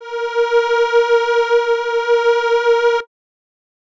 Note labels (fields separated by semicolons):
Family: reed; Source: acoustic; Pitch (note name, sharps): A#4; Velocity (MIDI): 25